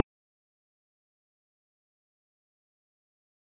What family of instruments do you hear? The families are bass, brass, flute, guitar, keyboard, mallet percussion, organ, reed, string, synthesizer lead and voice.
mallet percussion